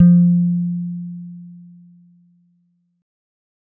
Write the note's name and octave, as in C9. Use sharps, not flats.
F3